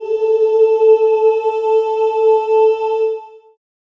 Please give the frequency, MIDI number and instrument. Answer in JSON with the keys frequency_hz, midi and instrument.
{"frequency_hz": 440, "midi": 69, "instrument": "acoustic voice"}